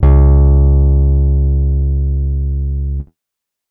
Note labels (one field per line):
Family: guitar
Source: acoustic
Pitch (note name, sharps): C#2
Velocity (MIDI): 127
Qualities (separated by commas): dark